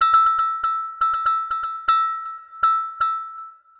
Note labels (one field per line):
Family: mallet percussion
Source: synthesizer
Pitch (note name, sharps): E6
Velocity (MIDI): 50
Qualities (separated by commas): long release, multiphonic, percussive, tempo-synced